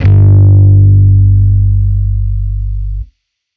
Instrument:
electronic bass